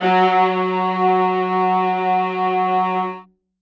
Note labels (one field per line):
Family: string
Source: acoustic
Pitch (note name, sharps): F#3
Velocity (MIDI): 127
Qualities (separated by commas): reverb